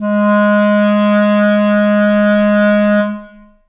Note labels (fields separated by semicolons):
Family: reed; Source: acoustic; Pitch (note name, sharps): G#3; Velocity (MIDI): 100; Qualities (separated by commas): long release, reverb